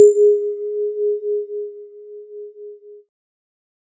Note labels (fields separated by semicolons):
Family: keyboard; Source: electronic; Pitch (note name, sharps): G#4; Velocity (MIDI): 75; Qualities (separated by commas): multiphonic